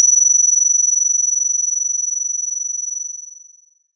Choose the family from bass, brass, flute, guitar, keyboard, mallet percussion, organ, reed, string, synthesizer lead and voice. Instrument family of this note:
guitar